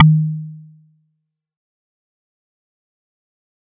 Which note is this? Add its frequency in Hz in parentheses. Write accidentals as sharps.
D#3 (155.6 Hz)